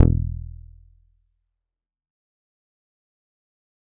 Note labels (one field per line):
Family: bass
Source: synthesizer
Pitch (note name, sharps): E1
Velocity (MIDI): 100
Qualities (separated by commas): dark, distorted, fast decay, percussive